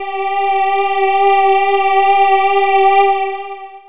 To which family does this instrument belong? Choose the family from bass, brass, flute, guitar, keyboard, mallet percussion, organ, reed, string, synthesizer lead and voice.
voice